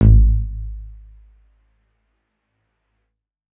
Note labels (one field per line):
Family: keyboard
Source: electronic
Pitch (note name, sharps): G#1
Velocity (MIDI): 75